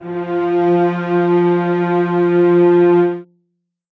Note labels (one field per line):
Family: string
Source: acoustic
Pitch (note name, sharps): F3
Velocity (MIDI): 75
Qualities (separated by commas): reverb